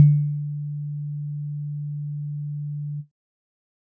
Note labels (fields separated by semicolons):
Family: keyboard; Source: electronic; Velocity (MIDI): 25